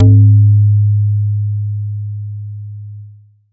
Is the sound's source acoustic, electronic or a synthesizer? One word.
synthesizer